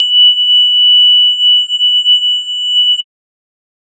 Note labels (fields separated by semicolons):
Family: mallet percussion; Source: synthesizer; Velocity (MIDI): 100; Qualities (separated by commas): bright, multiphonic, non-linear envelope